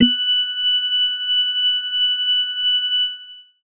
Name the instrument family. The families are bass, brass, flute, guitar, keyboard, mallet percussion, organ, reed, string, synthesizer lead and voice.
organ